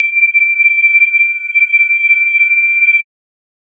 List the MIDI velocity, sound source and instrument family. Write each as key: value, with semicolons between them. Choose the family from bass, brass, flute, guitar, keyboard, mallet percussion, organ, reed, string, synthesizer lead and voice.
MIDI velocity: 50; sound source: electronic; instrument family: mallet percussion